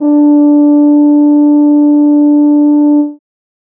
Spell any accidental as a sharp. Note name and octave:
D4